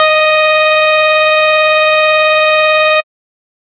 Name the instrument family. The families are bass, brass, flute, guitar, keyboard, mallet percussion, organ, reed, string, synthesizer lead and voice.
bass